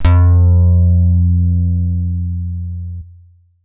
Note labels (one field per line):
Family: guitar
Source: electronic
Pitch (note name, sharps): F2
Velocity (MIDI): 100